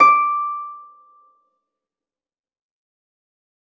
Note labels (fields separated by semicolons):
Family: string; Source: acoustic; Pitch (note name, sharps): D6; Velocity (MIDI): 25; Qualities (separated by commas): fast decay, reverb